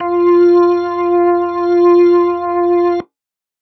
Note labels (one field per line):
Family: organ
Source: electronic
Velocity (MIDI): 50